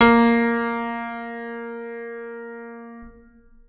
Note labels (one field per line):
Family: organ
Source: electronic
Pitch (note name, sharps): A#3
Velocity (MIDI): 100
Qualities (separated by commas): reverb